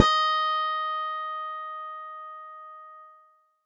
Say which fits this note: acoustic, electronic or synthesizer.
electronic